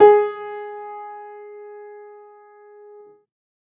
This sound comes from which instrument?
acoustic keyboard